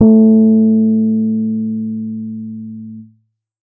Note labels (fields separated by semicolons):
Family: keyboard; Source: electronic; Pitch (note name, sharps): A3; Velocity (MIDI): 75; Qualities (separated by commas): dark